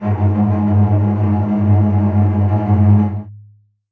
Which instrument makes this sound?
acoustic string instrument